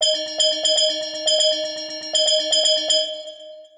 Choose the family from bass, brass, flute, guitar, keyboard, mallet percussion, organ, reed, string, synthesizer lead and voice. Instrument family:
mallet percussion